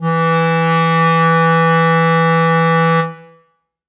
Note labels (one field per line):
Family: reed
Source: acoustic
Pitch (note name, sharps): E3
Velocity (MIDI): 100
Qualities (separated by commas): reverb